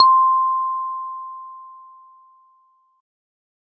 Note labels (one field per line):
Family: keyboard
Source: electronic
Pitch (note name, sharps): C6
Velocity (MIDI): 50